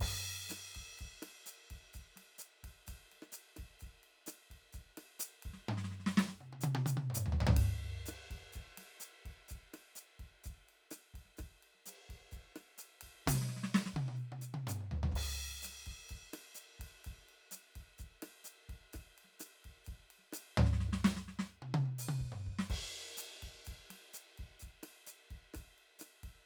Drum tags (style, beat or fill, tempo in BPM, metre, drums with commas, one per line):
bossa nova
beat
127 BPM
4/4
crash, ride, hi-hat pedal, snare, cross-stick, high tom, mid tom, floor tom, kick